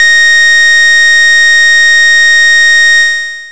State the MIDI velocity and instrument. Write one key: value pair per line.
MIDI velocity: 100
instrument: synthesizer bass